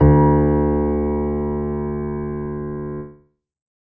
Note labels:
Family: keyboard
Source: acoustic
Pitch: D2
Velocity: 50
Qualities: reverb

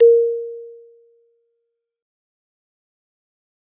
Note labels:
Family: mallet percussion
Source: acoustic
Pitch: A#4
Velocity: 100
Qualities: fast decay, percussive

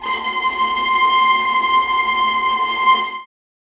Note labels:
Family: string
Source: acoustic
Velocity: 25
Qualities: bright, non-linear envelope, reverb

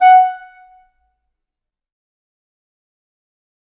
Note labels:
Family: reed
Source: acoustic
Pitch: F#5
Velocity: 75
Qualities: fast decay, percussive, reverb

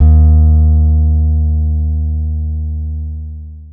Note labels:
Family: guitar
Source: acoustic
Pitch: D#2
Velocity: 50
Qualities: dark, long release

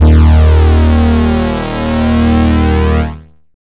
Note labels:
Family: bass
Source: synthesizer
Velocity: 127

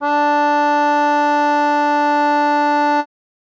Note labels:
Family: reed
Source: acoustic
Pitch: D4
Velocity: 127

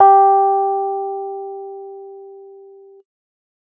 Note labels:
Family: keyboard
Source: electronic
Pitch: G4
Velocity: 100

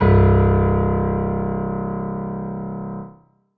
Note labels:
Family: keyboard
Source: acoustic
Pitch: C1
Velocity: 100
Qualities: reverb

